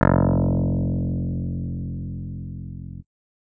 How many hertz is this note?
43.65 Hz